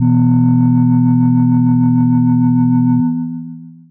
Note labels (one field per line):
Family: mallet percussion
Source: electronic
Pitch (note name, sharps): E1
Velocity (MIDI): 75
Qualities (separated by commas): long release